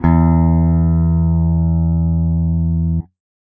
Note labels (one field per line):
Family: guitar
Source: electronic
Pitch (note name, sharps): E2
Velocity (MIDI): 75